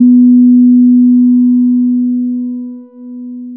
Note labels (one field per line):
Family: bass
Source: synthesizer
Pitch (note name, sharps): B3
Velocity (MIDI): 50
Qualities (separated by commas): long release